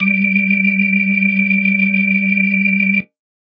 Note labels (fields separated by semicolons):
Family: organ; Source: electronic; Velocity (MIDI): 127